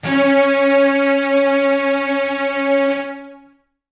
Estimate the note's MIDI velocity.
127